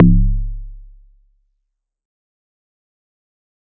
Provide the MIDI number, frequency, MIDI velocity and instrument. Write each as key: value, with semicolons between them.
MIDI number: 25; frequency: 34.65 Hz; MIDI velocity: 127; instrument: acoustic mallet percussion instrument